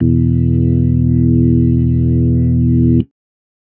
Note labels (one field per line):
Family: organ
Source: electronic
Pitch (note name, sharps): E1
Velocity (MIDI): 50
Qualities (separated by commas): dark